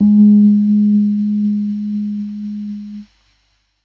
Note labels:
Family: keyboard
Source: electronic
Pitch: G#3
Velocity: 25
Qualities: dark

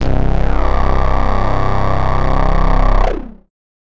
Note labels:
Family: bass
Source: synthesizer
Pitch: C1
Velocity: 50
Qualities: distorted

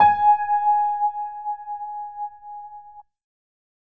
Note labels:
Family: keyboard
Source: electronic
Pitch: G#5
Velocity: 75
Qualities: reverb

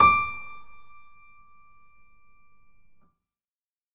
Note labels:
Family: keyboard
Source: acoustic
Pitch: D6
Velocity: 100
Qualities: reverb

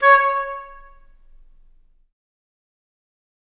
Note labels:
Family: flute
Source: acoustic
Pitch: C#5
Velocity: 75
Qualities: fast decay, reverb

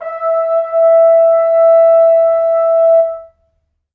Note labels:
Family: brass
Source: acoustic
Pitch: E5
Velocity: 25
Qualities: reverb

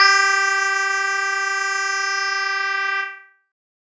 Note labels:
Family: keyboard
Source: electronic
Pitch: G4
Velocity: 100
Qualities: bright, distorted, multiphonic

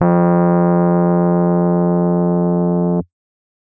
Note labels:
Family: keyboard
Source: electronic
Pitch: F2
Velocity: 127

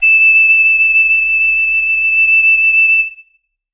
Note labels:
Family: flute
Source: acoustic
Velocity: 127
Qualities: reverb

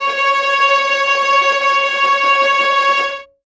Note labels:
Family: string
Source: acoustic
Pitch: C#5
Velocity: 100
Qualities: bright, non-linear envelope, reverb

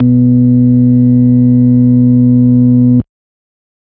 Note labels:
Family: organ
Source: electronic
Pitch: B2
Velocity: 75

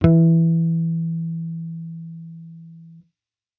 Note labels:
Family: bass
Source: electronic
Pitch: E3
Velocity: 25

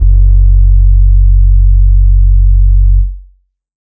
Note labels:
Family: organ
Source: electronic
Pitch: F#1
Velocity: 100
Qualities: dark

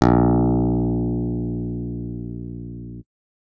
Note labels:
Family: keyboard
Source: electronic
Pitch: A#1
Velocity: 127

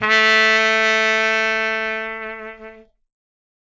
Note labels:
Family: brass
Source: acoustic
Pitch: A3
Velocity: 127

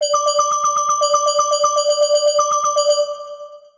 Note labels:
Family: mallet percussion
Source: synthesizer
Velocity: 127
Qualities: bright, long release, multiphonic, tempo-synced

